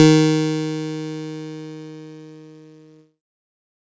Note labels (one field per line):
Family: keyboard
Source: electronic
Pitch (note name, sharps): D#3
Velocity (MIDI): 127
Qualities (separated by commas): bright, distorted